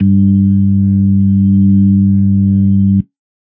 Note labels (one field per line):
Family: organ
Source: electronic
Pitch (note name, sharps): G2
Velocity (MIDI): 75